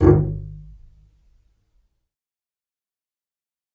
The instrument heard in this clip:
acoustic string instrument